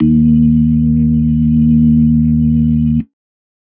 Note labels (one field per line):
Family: organ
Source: electronic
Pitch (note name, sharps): D#2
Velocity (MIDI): 25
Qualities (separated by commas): dark